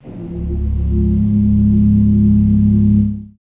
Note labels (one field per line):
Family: organ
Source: acoustic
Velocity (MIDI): 127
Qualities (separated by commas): dark, reverb